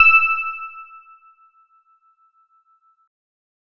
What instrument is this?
electronic keyboard